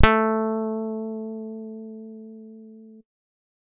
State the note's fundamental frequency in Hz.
220 Hz